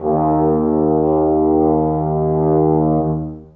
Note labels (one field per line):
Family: brass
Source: acoustic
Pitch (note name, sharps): D#2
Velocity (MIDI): 50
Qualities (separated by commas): dark, long release, reverb